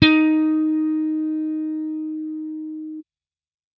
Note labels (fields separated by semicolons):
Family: bass; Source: electronic; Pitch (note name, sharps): D#4; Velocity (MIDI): 127